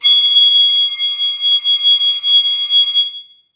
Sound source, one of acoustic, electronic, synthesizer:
acoustic